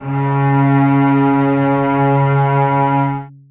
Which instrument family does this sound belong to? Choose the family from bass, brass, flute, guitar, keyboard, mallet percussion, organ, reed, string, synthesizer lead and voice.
string